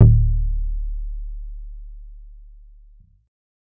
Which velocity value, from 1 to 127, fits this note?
75